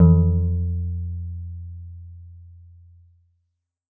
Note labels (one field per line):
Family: guitar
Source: synthesizer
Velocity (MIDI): 100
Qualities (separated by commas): dark